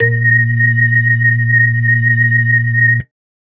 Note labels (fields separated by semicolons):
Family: organ; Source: electronic; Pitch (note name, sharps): A#2; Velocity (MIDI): 127